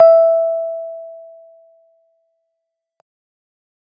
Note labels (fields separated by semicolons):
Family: keyboard; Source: electronic; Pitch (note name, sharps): E5; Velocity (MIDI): 50